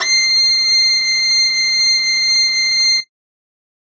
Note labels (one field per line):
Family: string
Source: acoustic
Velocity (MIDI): 100